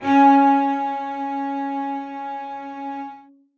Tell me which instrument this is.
acoustic string instrument